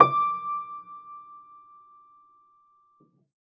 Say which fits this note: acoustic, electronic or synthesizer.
acoustic